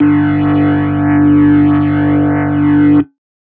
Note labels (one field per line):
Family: organ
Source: electronic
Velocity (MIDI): 100